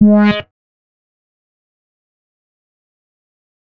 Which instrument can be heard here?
synthesizer bass